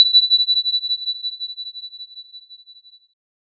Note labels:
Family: keyboard; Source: synthesizer; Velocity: 50; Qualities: bright

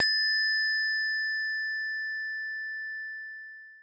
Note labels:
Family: mallet percussion; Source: acoustic; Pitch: A6; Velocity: 100; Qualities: bright, long release

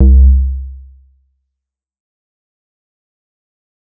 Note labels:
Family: bass; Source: synthesizer; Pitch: C2; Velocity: 75; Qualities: dark, fast decay

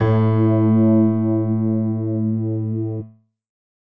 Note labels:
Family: keyboard; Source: electronic; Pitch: A2; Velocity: 75; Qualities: reverb

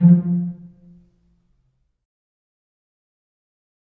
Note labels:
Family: string; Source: acoustic; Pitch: F3; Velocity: 75; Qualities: dark, fast decay, reverb

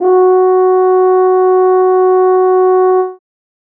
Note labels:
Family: brass; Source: acoustic; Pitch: F#4; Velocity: 127

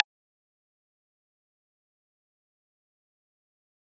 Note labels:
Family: guitar; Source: electronic; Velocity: 127; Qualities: fast decay, percussive

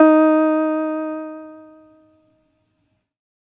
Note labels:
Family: keyboard; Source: electronic; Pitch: D#4; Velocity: 50

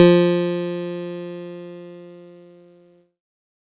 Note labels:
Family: keyboard; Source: electronic; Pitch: F3; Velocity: 25; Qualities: bright, distorted

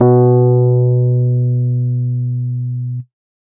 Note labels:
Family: keyboard; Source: electronic; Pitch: B2; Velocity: 25

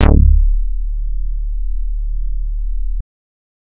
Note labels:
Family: bass; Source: synthesizer; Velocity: 127; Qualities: distorted

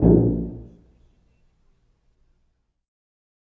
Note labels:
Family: brass; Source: acoustic; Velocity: 25; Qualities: reverb

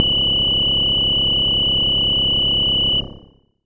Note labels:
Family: bass; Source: synthesizer; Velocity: 100

